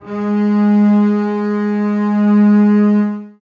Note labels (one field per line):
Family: string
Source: acoustic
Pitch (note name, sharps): G#3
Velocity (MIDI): 25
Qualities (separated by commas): reverb